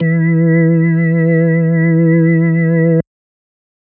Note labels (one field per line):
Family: organ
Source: electronic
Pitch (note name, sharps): E3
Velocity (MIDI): 127